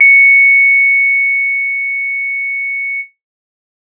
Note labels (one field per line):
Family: guitar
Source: electronic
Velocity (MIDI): 75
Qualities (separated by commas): bright